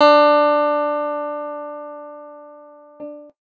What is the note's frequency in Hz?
293.7 Hz